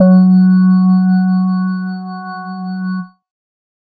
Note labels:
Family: organ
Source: electronic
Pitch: F#3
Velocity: 100

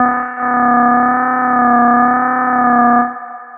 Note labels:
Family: bass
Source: synthesizer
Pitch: B3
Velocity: 100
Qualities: long release, reverb

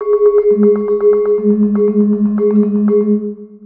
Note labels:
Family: mallet percussion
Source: synthesizer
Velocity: 100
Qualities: dark, long release, multiphonic, percussive, tempo-synced

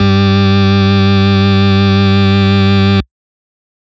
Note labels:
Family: organ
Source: electronic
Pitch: G2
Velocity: 127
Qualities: distorted

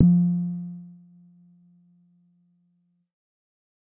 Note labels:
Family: keyboard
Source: electronic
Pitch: F3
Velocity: 127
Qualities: dark

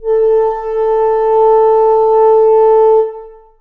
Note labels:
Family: reed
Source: acoustic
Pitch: A4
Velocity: 100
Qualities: long release, reverb

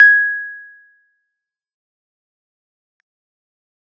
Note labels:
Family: keyboard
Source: electronic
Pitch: G#6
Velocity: 100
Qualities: fast decay, percussive

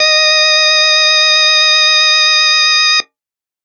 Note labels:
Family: organ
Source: electronic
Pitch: D#5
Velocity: 50

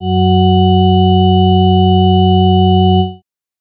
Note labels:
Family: organ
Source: electronic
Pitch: F#2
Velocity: 127

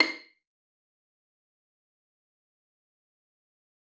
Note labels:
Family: string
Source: acoustic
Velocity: 25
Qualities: fast decay, percussive, reverb

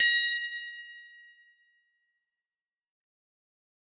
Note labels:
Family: guitar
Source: acoustic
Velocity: 127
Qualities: bright, fast decay

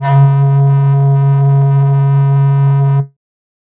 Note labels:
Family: flute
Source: synthesizer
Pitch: C#3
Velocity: 127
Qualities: distorted

